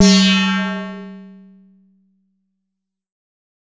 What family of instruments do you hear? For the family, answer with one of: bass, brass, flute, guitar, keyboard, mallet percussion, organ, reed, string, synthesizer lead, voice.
bass